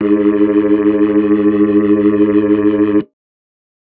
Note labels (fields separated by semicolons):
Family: organ; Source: electronic; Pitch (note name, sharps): G#2; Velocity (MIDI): 75; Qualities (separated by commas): distorted